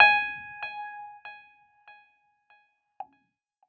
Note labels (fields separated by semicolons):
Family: keyboard; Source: electronic; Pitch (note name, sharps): G#5; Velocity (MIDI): 75